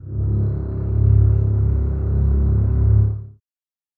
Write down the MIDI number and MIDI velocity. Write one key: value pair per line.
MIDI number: 25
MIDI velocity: 25